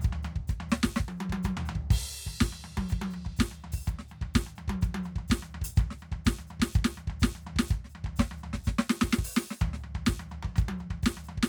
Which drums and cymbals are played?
crash, closed hi-hat, open hi-hat, hi-hat pedal, snare, high tom, floor tom and kick